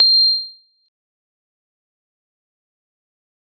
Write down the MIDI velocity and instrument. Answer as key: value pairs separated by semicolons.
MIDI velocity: 50; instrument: acoustic mallet percussion instrument